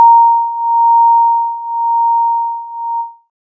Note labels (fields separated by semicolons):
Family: synthesizer lead; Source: synthesizer; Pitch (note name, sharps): A#5; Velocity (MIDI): 127